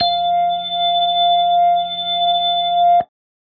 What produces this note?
electronic organ